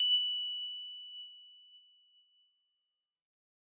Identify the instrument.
electronic keyboard